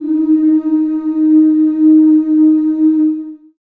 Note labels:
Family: voice; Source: acoustic; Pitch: D#4; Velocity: 75; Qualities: long release, reverb

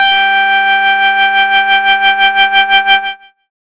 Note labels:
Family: bass; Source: synthesizer; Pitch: G5; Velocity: 25; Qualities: bright, distorted

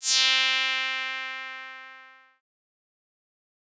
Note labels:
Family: bass; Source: synthesizer; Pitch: C4; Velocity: 25; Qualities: bright, distorted, fast decay

